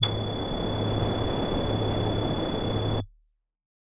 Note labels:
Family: voice; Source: synthesizer; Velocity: 75; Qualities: multiphonic

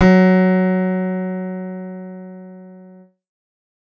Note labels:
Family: keyboard; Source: synthesizer; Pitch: F#3; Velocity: 127

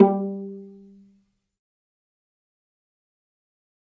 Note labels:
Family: string; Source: acoustic; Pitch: G3; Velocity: 25; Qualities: dark, fast decay, percussive, reverb

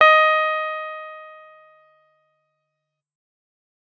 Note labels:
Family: guitar; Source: electronic; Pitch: D#5; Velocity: 25

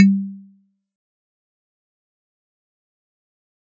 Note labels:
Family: mallet percussion; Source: acoustic; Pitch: G3; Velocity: 50; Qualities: fast decay, percussive

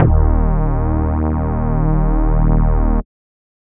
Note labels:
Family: bass; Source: synthesizer; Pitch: D#1; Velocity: 100

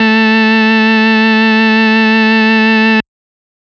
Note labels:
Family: organ; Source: electronic; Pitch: A3; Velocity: 25; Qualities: bright, distorted

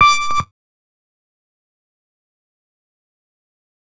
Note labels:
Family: bass; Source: synthesizer; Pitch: D6; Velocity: 100; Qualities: fast decay, percussive

